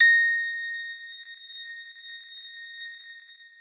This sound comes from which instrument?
electronic guitar